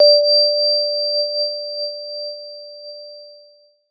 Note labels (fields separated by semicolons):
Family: keyboard; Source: electronic; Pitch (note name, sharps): D5; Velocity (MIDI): 127